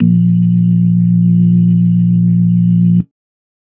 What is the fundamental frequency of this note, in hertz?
58.27 Hz